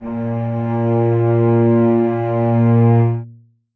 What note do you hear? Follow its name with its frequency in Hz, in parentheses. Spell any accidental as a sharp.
A#2 (116.5 Hz)